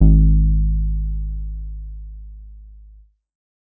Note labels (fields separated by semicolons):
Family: bass; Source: synthesizer; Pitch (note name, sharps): G#1; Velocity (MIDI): 25; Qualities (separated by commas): dark